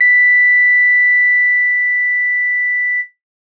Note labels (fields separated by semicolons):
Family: guitar; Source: electronic; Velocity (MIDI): 127; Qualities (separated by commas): bright